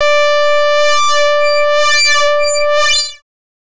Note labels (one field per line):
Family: bass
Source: synthesizer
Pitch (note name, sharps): D5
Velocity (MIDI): 100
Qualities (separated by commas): distorted, non-linear envelope